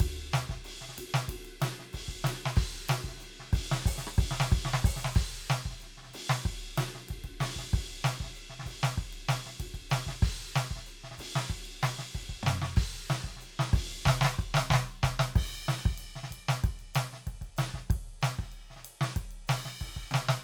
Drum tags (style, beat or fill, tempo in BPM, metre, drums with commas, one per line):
Afrobeat
beat
94 BPM
4/4
crash, ride, open hi-hat, hi-hat pedal, snare, cross-stick, high tom, mid tom, kick